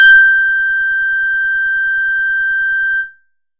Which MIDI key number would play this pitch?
91